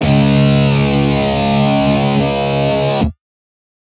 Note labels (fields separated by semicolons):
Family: guitar; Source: synthesizer; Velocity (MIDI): 25; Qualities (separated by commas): bright, distorted